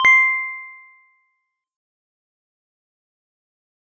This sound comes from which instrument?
acoustic mallet percussion instrument